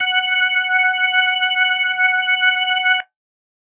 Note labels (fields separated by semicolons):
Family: organ; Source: electronic; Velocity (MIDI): 25